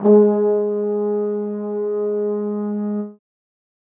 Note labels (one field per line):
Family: brass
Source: acoustic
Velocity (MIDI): 50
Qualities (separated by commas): reverb